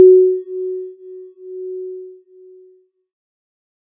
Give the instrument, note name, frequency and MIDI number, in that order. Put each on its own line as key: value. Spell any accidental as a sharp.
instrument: synthesizer keyboard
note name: F#4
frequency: 370 Hz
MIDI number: 66